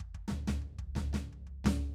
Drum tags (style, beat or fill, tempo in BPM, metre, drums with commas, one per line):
Afro-Cuban bembé
fill
122 BPM
4/4
snare, floor tom, kick